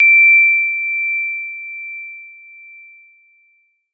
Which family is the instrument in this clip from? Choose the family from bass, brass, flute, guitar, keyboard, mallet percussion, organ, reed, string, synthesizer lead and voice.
keyboard